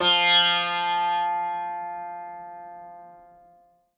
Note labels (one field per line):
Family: guitar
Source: acoustic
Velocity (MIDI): 100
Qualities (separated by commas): bright, multiphonic, reverb